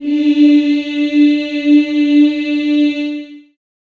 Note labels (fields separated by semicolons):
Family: voice; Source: acoustic; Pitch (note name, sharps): D4; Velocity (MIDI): 100; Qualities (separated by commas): reverb